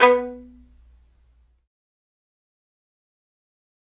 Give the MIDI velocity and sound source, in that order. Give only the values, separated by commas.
25, acoustic